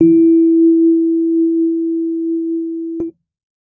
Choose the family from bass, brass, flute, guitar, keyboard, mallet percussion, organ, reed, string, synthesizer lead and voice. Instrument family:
keyboard